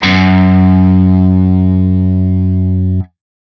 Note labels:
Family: guitar; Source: electronic; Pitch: F#2; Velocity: 100; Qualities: bright, distorted

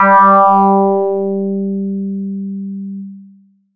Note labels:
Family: bass; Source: synthesizer; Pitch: G3; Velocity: 127; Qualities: distorted

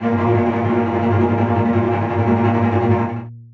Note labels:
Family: string; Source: acoustic; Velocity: 100; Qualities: bright, long release, non-linear envelope, reverb

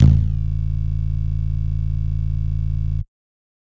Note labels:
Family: bass; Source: synthesizer; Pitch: A0; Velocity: 127; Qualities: bright, distorted

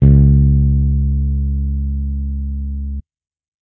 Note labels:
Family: bass; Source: electronic; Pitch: C#2; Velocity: 100

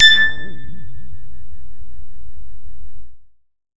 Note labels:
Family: bass; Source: synthesizer; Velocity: 50; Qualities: distorted

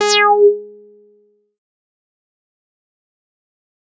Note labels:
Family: bass; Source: synthesizer; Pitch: G#4; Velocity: 100; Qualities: bright, distorted, fast decay

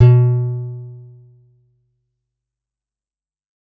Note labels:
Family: guitar; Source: acoustic; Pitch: B2; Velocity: 75; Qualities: fast decay

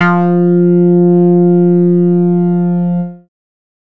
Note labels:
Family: bass; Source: synthesizer; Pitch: F3; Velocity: 25; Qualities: distorted

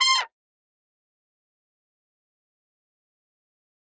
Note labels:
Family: brass; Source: acoustic; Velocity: 75; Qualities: bright, fast decay, percussive, reverb

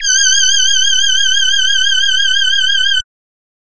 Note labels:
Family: voice; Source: synthesizer; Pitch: G6; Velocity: 75

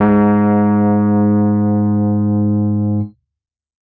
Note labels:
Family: keyboard; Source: electronic; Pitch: G#2; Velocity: 127; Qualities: dark, distorted

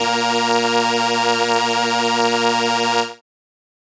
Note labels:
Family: keyboard; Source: synthesizer; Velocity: 127; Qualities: bright

